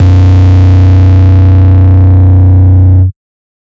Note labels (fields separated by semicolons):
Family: bass; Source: synthesizer; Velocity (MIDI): 25; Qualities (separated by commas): bright, distorted, multiphonic